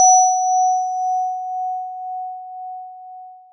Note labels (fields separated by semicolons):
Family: mallet percussion; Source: acoustic; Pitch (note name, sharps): F#5; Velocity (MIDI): 75; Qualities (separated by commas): bright, long release